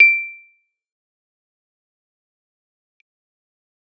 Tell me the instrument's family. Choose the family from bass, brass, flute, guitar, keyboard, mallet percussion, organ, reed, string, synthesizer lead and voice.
keyboard